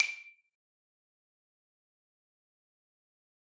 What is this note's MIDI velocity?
75